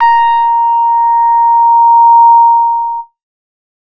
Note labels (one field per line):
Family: bass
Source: synthesizer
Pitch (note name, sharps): A#5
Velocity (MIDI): 25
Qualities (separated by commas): distorted